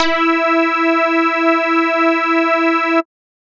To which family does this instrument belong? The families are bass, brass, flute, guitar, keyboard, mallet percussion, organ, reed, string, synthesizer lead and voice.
bass